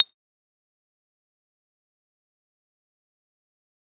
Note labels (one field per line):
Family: guitar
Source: synthesizer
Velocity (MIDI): 25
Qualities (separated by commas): bright, fast decay, percussive